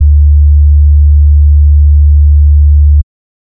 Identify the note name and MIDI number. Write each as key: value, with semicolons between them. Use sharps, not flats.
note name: D2; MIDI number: 38